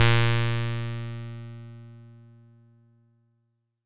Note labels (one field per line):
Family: bass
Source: synthesizer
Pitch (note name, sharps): A#2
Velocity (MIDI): 100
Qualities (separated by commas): bright, distorted